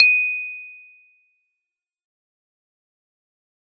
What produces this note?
electronic keyboard